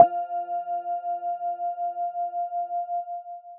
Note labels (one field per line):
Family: mallet percussion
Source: electronic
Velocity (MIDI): 75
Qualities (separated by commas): long release